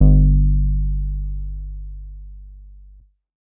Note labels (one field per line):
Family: bass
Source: synthesizer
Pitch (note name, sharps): G1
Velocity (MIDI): 100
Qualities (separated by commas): dark